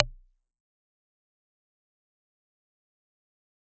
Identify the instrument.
acoustic mallet percussion instrument